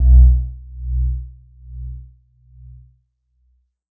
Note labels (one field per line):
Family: mallet percussion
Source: electronic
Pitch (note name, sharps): B1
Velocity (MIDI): 50